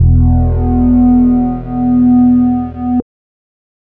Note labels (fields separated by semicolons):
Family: bass; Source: synthesizer; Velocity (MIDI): 127; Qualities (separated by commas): distorted, multiphonic